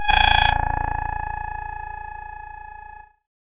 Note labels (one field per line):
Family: keyboard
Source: synthesizer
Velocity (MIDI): 127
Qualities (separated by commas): bright, distorted